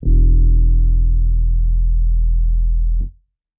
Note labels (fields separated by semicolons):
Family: keyboard; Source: electronic; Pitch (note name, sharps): E1; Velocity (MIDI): 25; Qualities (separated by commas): dark